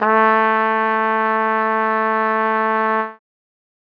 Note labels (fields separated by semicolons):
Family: brass; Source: acoustic; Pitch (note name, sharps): A3; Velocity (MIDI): 75